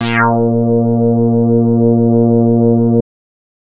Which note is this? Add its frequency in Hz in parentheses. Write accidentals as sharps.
A#2 (116.5 Hz)